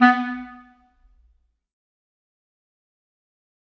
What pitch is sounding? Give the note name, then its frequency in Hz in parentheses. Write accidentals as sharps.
B3 (246.9 Hz)